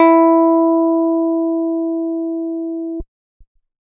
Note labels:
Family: keyboard; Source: electronic; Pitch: E4; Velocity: 100

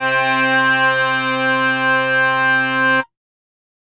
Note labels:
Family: flute; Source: acoustic; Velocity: 100; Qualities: bright, reverb

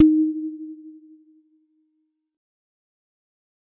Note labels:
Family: mallet percussion; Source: acoustic; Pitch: D#4; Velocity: 50; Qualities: dark, fast decay

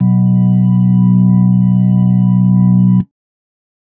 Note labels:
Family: organ; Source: electronic; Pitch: B1; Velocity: 100; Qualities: dark

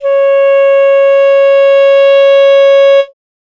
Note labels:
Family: reed; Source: acoustic; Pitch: C#5; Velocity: 75

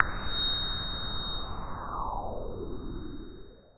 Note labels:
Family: synthesizer lead; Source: synthesizer; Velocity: 127; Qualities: long release

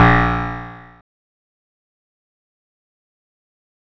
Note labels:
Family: guitar; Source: electronic; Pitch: A#1; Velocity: 100; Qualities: bright, distorted, fast decay

